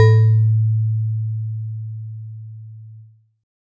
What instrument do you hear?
acoustic mallet percussion instrument